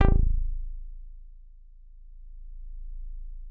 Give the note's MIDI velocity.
127